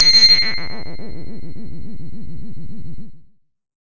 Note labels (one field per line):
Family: bass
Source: synthesizer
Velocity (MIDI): 75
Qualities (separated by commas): bright, distorted